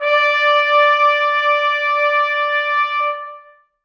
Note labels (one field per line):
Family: brass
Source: acoustic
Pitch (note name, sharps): D5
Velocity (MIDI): 100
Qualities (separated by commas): long release, reverb